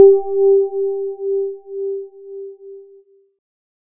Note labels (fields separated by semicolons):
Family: keyboard; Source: electronic; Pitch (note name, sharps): G4; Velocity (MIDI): 25